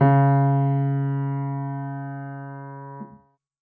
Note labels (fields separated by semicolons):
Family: keyboard; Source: acoustic; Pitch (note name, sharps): C#3; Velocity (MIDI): 25